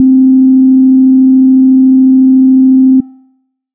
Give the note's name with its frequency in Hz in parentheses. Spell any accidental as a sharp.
C4 (261.6 Hz)